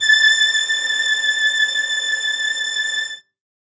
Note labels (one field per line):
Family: string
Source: acoustic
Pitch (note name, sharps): A6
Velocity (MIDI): 127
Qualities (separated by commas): reverb